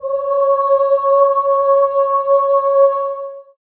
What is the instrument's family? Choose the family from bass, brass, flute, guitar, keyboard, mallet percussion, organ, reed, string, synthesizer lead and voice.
voice